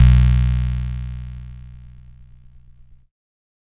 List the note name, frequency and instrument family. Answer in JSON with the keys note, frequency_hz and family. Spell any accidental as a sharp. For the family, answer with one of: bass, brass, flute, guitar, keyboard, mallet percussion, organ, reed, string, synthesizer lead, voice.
{"note": "B1", "frequency_hz": 61.74, "family": "keyboard"}